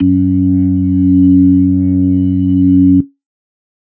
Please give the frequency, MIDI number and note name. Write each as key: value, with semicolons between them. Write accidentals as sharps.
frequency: 92.5 Hz; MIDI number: 42; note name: F#2